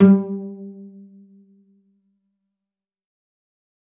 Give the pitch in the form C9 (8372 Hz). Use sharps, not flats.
G3 (196 Hz)